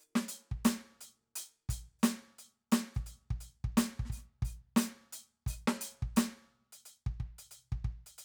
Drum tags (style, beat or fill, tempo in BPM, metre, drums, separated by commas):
rock, beat, 87 BPM, 4/4, closed hi-hat, open hi-hat, hi-hat pedal, snare, kick